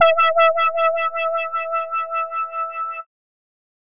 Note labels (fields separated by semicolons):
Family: bass; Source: synthesizer; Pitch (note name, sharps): E5; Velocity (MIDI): 100; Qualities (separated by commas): distorted